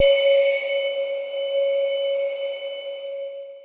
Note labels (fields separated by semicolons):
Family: mallet percussion; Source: electronic; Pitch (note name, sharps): C#5; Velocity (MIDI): 100; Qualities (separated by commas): bright, long release, non-linear envelope